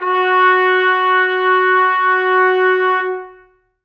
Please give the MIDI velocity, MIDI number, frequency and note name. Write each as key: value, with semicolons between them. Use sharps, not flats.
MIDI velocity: 75; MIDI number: 66; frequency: 370 Hz; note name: F#4